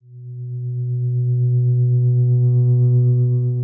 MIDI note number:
47